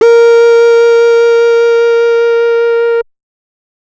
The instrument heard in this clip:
synthesizer bass